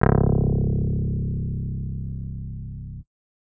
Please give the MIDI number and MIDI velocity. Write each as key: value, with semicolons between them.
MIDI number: 24; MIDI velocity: 75